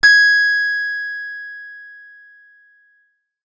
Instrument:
acoustic guitar